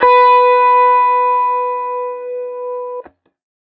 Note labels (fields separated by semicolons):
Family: guitar; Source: electronic; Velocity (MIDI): 75; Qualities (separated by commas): distorted